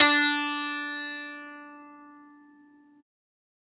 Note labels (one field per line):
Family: guitar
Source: acoustic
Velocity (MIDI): 75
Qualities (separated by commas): bright, multiphonic, reverb